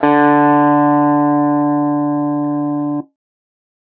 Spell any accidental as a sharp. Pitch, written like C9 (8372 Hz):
D3 (146.8 Hz)